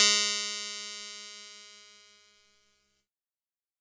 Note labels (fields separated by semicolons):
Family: keyboard; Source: electronic; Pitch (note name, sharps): G#3; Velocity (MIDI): 127; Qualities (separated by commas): bright, distorted